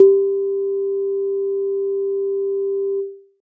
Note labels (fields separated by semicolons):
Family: keyboard; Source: electronic; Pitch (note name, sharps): G4; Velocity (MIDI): 100; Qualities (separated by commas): dark